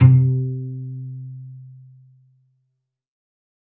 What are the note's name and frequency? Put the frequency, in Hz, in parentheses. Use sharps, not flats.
C3 (130.8 Hz)